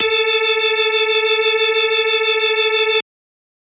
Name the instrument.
electronic organ